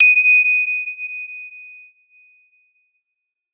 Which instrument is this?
acoustic mallet percussion instrument